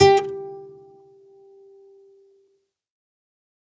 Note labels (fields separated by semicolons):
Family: string; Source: acoustic; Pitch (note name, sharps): G4; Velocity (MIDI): 100; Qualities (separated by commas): percussive, reverb